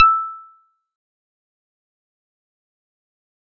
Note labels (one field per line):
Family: mallet percussion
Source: acoustic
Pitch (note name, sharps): E6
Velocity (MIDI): 50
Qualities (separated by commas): fast decay, percussive